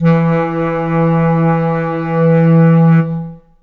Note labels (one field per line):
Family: reed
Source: acoustic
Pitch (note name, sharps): E3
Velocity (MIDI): 50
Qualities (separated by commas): long release, reverb